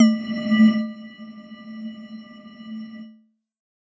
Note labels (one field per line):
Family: mallet percussion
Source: electronic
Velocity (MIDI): 127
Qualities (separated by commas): dark, non-linear envelope